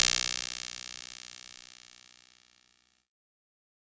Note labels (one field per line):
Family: keyboard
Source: electronic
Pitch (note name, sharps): B1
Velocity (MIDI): 127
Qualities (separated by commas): bright, distorted